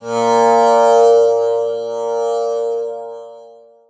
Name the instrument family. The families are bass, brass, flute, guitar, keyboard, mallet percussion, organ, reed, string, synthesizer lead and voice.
guitar